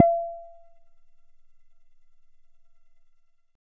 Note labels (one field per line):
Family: bass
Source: synthesizer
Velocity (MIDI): 25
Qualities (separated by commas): percussive